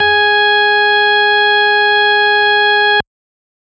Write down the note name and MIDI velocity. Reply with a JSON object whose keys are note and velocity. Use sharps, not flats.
{"note": "G#4", "velocity": 75}